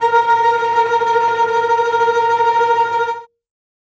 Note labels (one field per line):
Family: string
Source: acoustic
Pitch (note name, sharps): A#4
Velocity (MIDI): 75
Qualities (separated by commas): bright, non-linear envelope, reverb